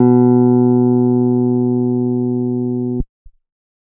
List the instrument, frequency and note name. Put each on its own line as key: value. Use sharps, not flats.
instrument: electronic keyboard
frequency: 123.5 Hz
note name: B2